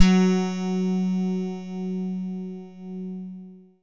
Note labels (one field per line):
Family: guitar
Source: synthesizer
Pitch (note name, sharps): F#3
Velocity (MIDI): 75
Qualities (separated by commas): long release